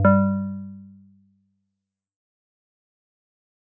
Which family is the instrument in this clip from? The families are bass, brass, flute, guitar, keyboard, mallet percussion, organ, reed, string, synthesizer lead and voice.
mallet percussion